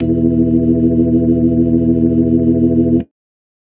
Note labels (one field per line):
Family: organ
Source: electronic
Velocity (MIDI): 50